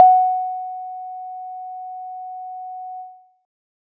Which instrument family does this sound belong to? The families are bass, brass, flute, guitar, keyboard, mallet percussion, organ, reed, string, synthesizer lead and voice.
guitar